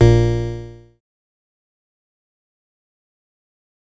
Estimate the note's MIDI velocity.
75